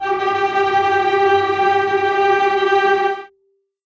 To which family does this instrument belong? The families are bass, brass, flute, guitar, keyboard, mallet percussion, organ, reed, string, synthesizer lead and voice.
string